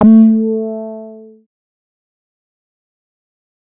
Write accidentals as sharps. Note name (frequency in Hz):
A3 (220 Hz)